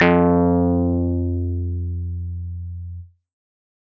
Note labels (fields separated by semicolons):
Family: keyboard; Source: electronic; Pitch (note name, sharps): F2; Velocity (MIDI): 100; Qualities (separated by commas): distorted